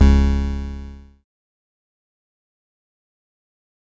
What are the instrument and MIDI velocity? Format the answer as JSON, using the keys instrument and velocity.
{"instrument": "synthesizer bass", "velocity": 50}